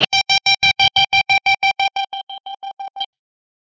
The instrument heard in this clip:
electronic guitar